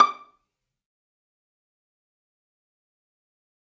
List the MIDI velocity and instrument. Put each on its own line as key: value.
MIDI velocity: 127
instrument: acoustic string instrument